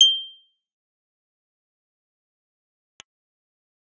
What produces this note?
synthesizer bass